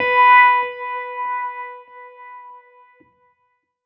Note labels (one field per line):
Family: keyboard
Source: electronic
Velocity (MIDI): 75